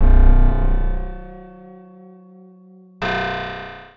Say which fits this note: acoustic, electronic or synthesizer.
acoustic